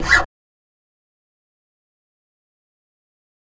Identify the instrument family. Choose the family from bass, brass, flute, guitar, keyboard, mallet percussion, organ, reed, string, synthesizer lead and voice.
bass